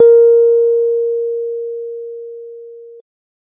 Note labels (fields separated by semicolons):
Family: keyboard; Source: electronic; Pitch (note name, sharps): A#4; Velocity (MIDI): 100